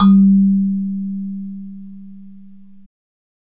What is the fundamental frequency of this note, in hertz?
196 Hz